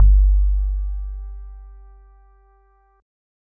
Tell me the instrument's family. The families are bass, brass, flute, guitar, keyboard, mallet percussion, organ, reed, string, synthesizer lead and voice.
keyboard